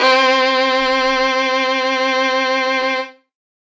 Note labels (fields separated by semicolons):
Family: string; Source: acoustic; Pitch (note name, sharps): C4; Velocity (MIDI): 127; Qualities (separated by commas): bright, reverb